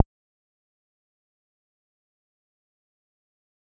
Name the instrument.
synthesizer bass